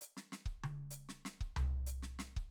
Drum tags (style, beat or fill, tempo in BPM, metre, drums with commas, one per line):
Brazilian baião
fill
95 BPM
4/4
hi-hat pedal, snare, high tom, floor tom, kick